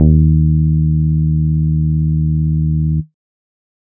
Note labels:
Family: bass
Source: synthesizer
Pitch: D#2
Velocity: 50

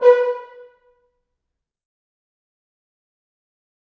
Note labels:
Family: brass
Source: acoustic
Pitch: B4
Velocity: 100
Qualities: fast decay, percussive, reverb

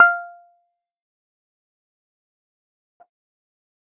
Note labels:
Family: keyboard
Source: electronic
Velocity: 25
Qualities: fast decay, percussive

